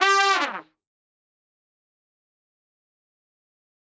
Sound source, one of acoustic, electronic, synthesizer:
acoustic